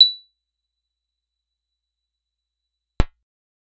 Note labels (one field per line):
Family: guitar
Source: acoustic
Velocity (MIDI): 75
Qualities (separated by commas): percussive